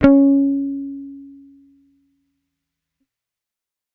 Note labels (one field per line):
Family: bass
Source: electronic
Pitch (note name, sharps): C#4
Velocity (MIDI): 127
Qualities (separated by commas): fast decay